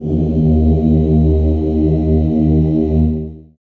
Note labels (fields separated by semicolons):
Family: voice; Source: acoustic; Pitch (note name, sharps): D#2; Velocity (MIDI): 50; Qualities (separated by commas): dark, long release, reverb